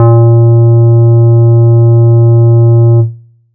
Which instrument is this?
synthesizer bass